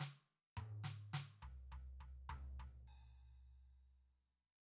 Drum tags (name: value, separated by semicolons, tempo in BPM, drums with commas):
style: Motown; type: fill; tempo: 104 BPM; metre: 4/4; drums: crash, hi-hat pedal, snare, high tom, floor tom